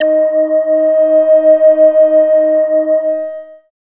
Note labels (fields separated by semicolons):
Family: bass; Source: synthesizer; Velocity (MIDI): 50; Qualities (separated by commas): distorted, long release, multiphonic